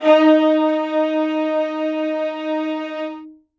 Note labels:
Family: string; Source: acoustic; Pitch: D#4; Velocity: 127; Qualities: reverb

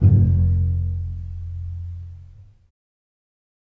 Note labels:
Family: string; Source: acoustic; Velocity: 25; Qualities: dark, reverb

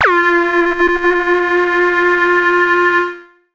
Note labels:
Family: synthesizer lead; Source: synthesizer; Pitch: F4; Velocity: 25; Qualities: distorted, multiphonic, non-linear envelope

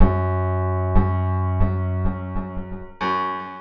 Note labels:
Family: guitar; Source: acoustic; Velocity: 75; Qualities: reverb

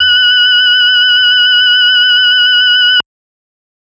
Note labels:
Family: organ; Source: electronic; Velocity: 25; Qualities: bright, multiphonic

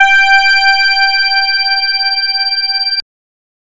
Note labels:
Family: bass; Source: synthesizer; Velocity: 75; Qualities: bright, distorted, multiphonic

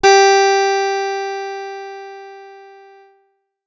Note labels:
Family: guitar; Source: acoustic; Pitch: G4; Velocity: 75; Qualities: bright, distorted

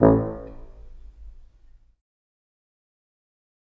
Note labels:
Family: reed; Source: acoustic; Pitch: A1; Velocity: 25; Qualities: fast decay, reverb

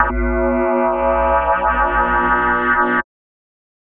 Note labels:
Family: mallet percussion; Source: electronic; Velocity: 127; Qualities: multiphonic, non-linear envelope

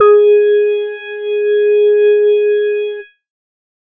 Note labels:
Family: organ; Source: electronic; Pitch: G#4; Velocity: 50

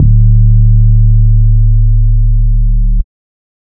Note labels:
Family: bass; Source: synthesizer; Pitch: D1; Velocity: 127; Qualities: dark

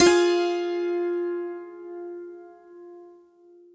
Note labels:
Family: guitar; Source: acoustic; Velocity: 100; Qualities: bright, reverb

